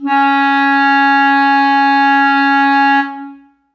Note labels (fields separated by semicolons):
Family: reed; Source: acoustic; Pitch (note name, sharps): C#4; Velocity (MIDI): 75; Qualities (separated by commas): dark, long release, reverb